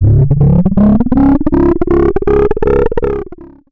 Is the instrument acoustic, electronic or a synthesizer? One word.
synthesizer